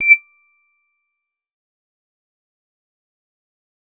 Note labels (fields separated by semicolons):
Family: bass; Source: synthesizer; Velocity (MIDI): 75; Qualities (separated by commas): distorted, fast decay, percussive